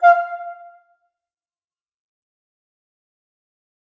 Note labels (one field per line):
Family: flute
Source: acoustic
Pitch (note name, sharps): F5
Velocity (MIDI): 75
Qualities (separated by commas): fast decay, percussive, reverb